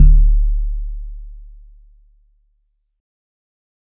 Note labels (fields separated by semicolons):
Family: guitar; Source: synthesizer; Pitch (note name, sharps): D1; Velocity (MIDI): 25; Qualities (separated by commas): dark